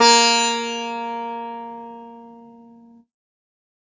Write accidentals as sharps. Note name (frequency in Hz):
A#3 (233.1 Hz)